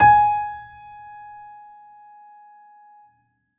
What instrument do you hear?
acoustic keyboard